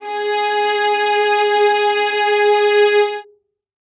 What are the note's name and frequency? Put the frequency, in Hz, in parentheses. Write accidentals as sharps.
G#4 (415.3 Hz)